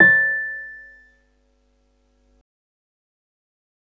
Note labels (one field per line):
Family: keyboard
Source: electronic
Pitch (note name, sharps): A6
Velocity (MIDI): 25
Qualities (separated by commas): fast decay